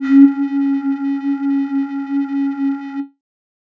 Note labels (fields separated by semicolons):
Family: flute; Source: synthesizer; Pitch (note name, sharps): C#4; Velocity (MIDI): 25; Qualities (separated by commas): distorted